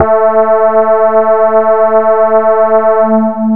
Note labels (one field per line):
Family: bass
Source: synthesizer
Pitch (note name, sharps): A3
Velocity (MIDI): 75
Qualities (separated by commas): long release